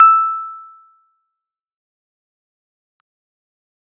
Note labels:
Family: keyboard; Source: electronic; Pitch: E6; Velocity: 75; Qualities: fast decay, percussive

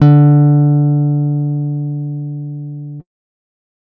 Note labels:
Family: guitar; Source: acoustic; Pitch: D3; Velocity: 75

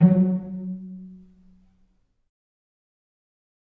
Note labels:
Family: string; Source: acoustic; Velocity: 75; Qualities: dark, fast decay, reverb

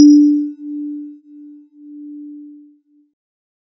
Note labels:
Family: keyboard; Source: synthesizer; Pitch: D4; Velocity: 100

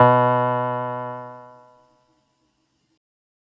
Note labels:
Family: keyboard; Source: electronic; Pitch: B2; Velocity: 100

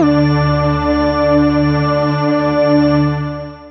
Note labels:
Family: synthesizer lead; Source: synthesizer; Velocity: 75; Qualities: long release

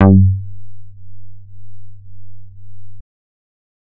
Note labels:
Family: bass; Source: synthesizer; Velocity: 100; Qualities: distorted

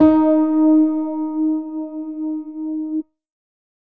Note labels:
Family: keyboard; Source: electronic; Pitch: D#4; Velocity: 75; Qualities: reverb

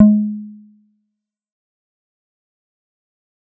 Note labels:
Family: bass; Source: synthesizer; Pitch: G#3; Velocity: 50; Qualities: dark, fast decay, percussive

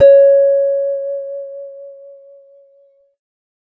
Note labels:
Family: guitar; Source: acoustic; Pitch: C#5; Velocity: 25

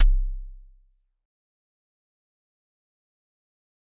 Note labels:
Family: mallet percussion; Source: acoustic; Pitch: C1; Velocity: 50; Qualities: fast decay, percussive

